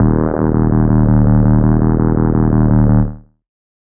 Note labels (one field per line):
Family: bass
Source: synthesizer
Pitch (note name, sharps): D#1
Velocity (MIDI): 100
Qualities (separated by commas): distorted, tempo-synced